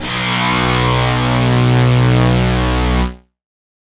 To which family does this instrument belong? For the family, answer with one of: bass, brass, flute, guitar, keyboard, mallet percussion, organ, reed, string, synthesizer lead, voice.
guitar